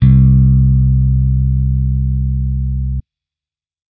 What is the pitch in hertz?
65.41 Hz